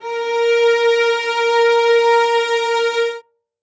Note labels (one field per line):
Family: string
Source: acoustic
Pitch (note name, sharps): A#4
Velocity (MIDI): 100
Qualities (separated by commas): reverb